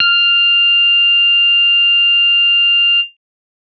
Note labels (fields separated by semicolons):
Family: bass; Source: synthesizer; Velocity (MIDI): 75